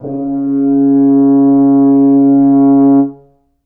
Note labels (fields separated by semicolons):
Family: brass; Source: acoustic; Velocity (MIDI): 25; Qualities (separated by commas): dark, reverb